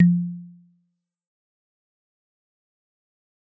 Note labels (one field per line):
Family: mallet percussion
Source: acoustic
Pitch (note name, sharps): F3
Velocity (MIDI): 127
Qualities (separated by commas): dark, fast decay, percussive